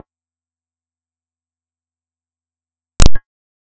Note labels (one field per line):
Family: bass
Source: synthesizer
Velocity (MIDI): 100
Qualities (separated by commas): percussive, reverb